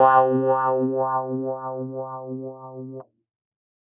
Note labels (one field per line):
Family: keyboard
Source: electronic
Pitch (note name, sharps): C3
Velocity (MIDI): 50